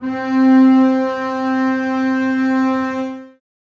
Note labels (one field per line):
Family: string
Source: acoustic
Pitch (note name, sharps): C4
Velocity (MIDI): 75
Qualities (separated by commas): reverb